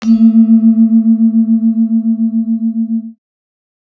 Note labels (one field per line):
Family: mallet percussion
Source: acoustic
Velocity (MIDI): 127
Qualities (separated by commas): multiphonic